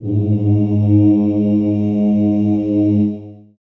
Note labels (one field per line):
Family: voice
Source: acoustic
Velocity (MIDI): 75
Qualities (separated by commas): dark, long release, reverb